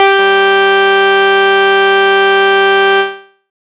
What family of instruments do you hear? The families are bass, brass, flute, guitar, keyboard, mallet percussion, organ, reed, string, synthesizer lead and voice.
bass